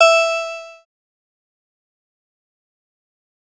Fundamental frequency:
659.3 Hz